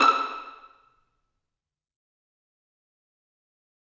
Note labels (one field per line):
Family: string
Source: acoustic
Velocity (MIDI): 100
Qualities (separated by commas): fast decay, percussive, reverb